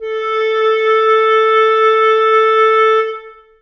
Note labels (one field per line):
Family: reed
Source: acoustic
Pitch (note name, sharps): A4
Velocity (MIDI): 75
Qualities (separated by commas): reverb